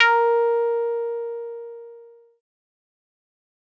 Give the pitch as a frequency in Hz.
466.2 Hz